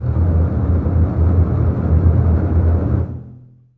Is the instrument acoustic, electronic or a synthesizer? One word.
acoustic